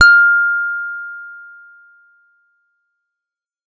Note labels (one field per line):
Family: guitar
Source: electronic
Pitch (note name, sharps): F6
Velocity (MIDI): 75